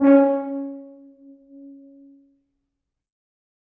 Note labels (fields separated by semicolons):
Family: brass; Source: acoustic; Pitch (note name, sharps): C#4; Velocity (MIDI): 100; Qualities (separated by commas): reverb